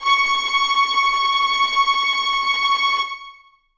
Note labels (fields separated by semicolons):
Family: string; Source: acoustic; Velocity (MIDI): 127; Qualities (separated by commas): bright, non-linear envelope, reverb